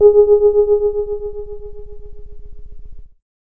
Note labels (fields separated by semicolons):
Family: keyboard; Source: electronic; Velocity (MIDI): 25; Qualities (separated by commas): dark